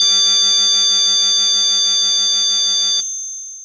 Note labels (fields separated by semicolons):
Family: mallet percussion; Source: electronic; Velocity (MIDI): 75; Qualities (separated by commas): long release